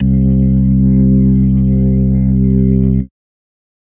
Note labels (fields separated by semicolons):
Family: organ; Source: electronic; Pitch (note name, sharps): C2; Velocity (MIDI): 25; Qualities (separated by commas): dark, distorted